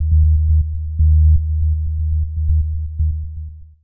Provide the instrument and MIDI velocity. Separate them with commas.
synthesizer lead, 50